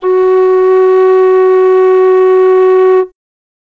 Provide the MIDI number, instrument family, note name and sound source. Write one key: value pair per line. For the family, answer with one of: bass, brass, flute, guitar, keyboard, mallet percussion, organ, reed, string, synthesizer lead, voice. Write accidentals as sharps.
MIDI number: 66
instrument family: flute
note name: F#4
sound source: acoustic